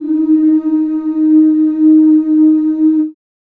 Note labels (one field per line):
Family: voice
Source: acoustic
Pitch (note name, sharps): D#4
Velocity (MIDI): 100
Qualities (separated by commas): dark, reverb